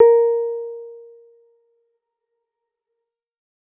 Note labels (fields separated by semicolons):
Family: keyboard; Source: electronic; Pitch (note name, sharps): A#4; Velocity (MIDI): 50; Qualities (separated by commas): dark